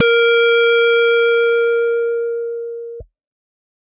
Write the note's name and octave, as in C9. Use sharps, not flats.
A#4